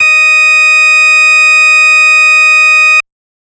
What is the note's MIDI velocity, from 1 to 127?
127